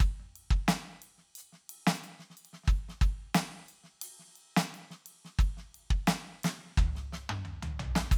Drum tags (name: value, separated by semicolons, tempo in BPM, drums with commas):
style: rock; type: beat; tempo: 88 BPM; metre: 4/4; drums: ride, ride bell, hi-hat pedal, snare, high tom, mid tom, floor tom, kick